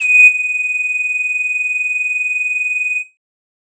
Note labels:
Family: flute; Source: synthesizer; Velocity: 50; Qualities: bright, distorted

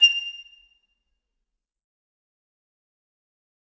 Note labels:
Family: flute; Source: acoustic; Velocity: 25; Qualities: bright, fast decay, percussive, reverb

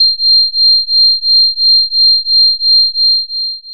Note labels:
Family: bass; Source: synthesizer; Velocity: 127; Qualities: bright, distorted, long release

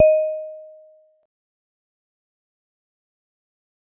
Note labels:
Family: mallet percussion; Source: acoustic; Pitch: D#5; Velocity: 50; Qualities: fast decay, percussive

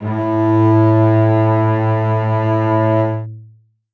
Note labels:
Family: string; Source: acoustic; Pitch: A2; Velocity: 100; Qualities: long release, reverb

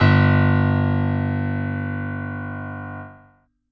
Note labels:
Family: keyboard; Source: acoustic; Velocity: 127

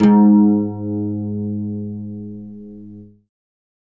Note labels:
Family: guitar; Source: acoustic; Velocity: 50; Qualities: reverb

